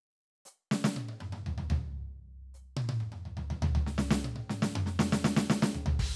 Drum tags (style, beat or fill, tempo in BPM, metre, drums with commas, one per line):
rock
beat
120 BPM
4/4
crash, hi-hat pedal, snare, high tom, mid tom, floor tom, kick